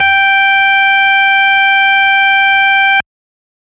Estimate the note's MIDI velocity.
75